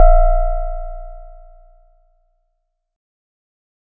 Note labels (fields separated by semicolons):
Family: mallet percussion; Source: acoustic; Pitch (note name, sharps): A#0; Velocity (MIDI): 50; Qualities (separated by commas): bright